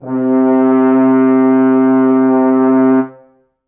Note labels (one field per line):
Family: brass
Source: acoustic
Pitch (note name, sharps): C3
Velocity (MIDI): 100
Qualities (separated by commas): reverb